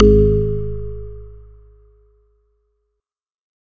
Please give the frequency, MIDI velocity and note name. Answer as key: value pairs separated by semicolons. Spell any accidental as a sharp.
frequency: 51.91 Hz; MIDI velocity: 127; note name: G#1